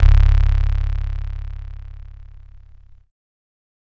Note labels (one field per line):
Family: keyboard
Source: electronic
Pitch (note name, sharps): C#1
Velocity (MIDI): 127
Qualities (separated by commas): bright, distorted